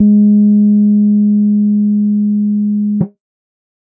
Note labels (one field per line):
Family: keyboard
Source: electronic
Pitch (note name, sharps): G#3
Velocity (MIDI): 25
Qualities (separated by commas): dark